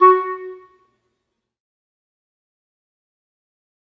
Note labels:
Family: reed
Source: acoustic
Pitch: F#4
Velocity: 25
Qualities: fast decay, percussive, reverb

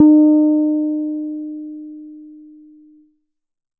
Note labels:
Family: bass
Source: synthesizer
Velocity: 75

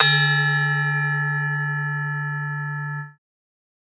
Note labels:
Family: mallet percussion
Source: acoustic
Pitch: D3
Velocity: 50

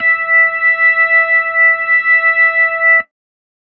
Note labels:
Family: organ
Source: electronic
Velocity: 100

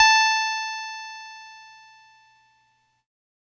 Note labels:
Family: keyboard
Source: electronic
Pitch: A5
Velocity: 75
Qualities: bright, distorted

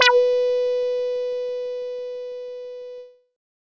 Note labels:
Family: bass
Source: synthesizer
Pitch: B4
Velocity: 75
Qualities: distorted

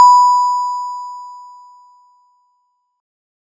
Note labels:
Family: mallet percussion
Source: acoustic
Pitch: B5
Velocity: 25

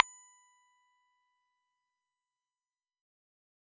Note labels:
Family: bass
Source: synthesizer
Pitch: B5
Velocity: 50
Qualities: fast decay, percussive

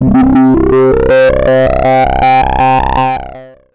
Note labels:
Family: bass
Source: synthesizer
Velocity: 127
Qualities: distorted, long release, multiphonic, tempo-synced

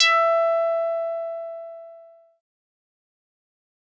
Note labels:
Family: synthesizer lead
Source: synthesizer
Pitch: E5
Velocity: 100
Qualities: distorted, fast decay

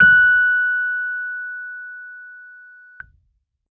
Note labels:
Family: keyboard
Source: electronic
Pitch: F#6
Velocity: 75

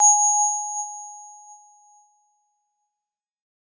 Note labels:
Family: keyboard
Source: electronic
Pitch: G#5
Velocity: 25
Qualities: bright

